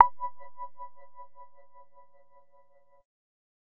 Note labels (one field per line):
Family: bass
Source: synthesizer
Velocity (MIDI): 50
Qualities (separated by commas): distorted